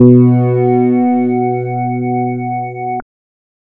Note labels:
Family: bass; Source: synthesizer; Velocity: 50; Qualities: distorted, multiphonic

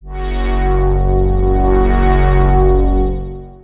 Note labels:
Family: synthesizer lead; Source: synthesizer; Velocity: 75; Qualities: bright, long release, non-linear envelope

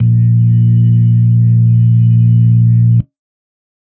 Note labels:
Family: organ; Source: electronic; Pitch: A#1; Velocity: 75; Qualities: dark

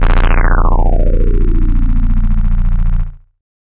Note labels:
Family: bass; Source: synthesizer; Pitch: A#-1; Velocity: 100; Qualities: bright, distorted, non-linear envelope

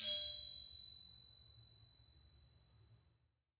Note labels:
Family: mallet percussion; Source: acoustic; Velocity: 25; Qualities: bright, reverb

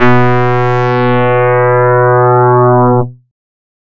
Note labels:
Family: bass; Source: synthesizer; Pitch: B2; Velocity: 127; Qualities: bright, distorted

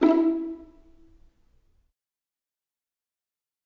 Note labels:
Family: string; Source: acoustic; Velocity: 50; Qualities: dark, fast decay, reverb

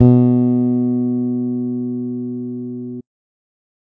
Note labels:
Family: bass; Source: electronic; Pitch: B2; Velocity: 75

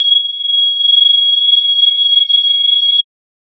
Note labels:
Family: mallet percussion; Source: electronic; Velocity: 75; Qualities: multiphonic, non-linear envelope

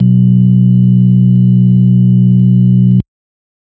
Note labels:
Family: organ; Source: electronic; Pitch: B1; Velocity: 50; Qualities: dark

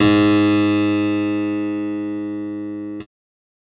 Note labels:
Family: keyboard; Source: electronic; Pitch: G#2; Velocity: 127; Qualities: bright

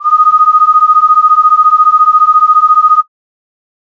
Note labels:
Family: flute; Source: synthesizer; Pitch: D#6; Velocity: 50

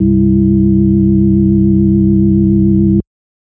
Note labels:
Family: organ; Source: electronic; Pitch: C2; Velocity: 75; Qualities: dark, multiphonic

